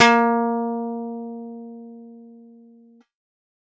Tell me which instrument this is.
synthesizer guitar